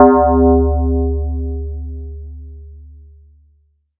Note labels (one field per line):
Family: mallet percussion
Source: electronic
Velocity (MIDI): 127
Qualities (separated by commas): multiphonic